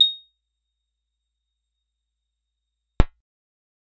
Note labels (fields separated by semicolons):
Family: guitar; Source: acoustic; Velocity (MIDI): 50; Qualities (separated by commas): percussive